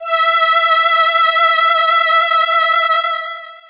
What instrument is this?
synthesizer voice